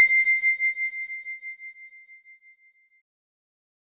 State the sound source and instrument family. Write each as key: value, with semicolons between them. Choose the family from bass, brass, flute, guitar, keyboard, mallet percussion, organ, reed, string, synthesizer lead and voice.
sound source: electronic; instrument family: keyboard